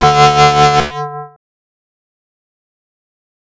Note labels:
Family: bass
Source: synthesizer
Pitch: D3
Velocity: 100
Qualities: distorted, fast decay, multiphonic

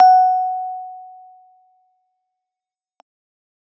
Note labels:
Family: keyboard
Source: electronic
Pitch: F#5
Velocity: 25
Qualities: fast decay

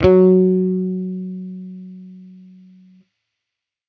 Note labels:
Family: bass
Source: electronic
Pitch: F#3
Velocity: 50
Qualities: distorted

